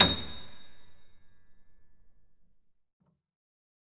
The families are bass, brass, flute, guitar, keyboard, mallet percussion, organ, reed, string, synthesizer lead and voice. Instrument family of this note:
keyboard